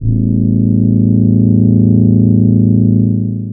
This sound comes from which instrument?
synthesizer voice